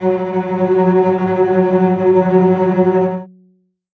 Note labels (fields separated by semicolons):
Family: string; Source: acoustic; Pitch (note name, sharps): F#3; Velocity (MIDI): 50; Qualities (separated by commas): non-linear envelope, reverb